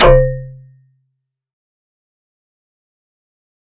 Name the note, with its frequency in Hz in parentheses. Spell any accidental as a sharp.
C1 (32.7 Hz)